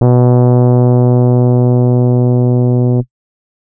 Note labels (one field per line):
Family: keyboard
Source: electronic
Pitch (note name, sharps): B2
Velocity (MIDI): 100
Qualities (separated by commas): dark